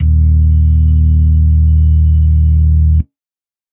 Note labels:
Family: organ; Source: electronic; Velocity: 75; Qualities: dark

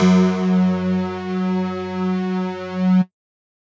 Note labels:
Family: mallet percussion; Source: electronic; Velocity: 127

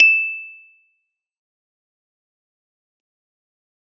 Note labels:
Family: keyboard; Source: electronic; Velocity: 127; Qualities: bright, fast decay, percussive

